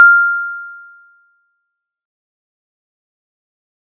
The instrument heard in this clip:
acoustic mallet percussion instrument